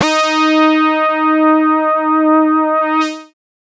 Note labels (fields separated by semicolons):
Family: bass; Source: synthesizer; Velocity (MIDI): 50; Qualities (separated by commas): distorted, multiphonic